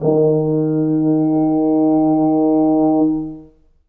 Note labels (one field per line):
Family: brass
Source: acoustic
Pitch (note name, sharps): D#3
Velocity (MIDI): 50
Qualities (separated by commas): dark, long release, reverb